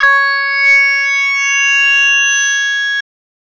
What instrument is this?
synthesizer voice